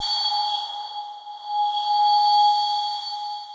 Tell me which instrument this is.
electronic mallet percussion instrument